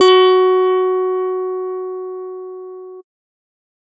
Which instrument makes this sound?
synthesizer bass